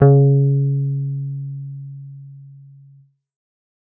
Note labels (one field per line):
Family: bass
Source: synthesizer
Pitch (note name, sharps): C#3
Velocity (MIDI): 75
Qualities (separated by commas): dark